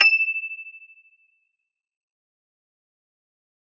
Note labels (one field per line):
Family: guitar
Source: electronic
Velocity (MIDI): 127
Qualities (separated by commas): bright, fast decay, multiphonic, non-linear envelope